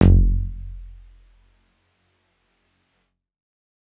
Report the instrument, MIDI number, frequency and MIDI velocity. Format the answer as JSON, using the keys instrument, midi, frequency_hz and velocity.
{"instrument": "electronic keyboard", "midi": 29, "frequency_hz": 43.65, "velocity": 100}